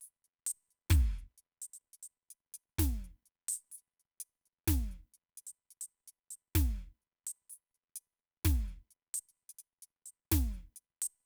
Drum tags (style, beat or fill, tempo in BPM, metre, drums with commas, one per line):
slow reggae
beat
64 BPM
4/4
closed hi-hat, hi-hat pedal, snare, kick